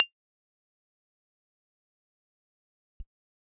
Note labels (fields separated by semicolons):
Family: keyboard; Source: electronic; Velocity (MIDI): 100; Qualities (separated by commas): fast decay, percussive